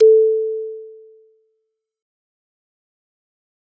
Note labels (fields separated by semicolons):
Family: mallet percussion; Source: acoustic; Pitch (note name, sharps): A4; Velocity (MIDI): 127; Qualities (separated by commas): fast decay